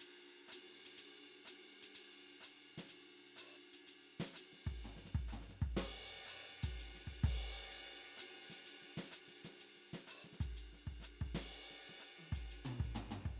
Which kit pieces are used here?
ride, hi-hat pedal, snare, high tom, mid tom, floor tom and kick